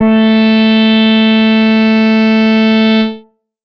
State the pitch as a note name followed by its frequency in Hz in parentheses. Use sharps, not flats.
A3 (220 Hz)